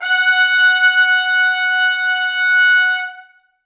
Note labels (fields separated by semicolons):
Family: brass; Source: acoustic; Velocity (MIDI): 127; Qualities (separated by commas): bright, reverb